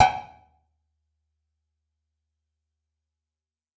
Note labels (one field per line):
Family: guitar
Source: electronic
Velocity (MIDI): 75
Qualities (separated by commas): fast decay, percussive, reverb